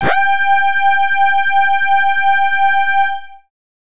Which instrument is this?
synthesizer bass